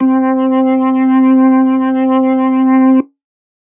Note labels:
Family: organ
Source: electronic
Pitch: C4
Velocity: 50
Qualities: distorted

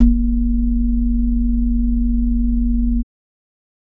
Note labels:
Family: organ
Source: electronic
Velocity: 50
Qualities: multiphonic

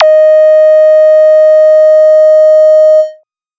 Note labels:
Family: bass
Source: synthesizer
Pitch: D#5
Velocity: 127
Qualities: distorted

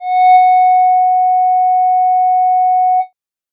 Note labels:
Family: bass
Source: synthesizer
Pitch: F#5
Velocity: 127

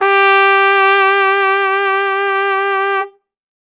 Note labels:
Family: brass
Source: acoustic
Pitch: G4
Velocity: 127

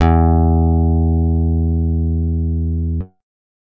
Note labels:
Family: guitar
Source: acoustic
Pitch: E2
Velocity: 25

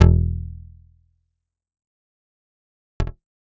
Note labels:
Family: bass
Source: synthesizer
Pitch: E1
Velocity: 100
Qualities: fast decay, percussive

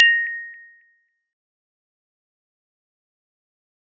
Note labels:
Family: mallet percussion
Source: acoustic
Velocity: 100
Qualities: fast decay, percussive

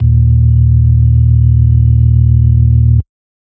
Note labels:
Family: organ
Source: electronic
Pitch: D#1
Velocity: 75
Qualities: dark, distorted

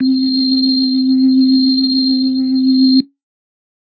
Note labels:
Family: organ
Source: electronic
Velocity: 100

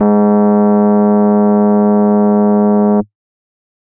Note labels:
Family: organ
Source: electronic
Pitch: G#2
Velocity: 127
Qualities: distorted

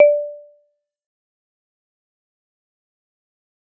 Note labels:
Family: mallet percussion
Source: acoustic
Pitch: D5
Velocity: 127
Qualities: dark, fast decay, percussive, reverb

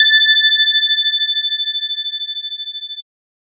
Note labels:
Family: bass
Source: synthesizer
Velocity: 25

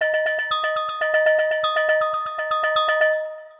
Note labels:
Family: mallet percussion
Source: synthesizer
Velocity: 100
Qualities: long release, multiphonic, percussive, tempo-synced

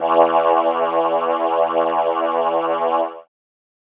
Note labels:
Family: keyboard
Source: synthesizer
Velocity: 127

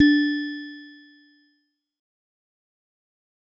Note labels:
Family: mallet percussion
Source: acoustic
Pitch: D4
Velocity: 50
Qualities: dark, fast decay

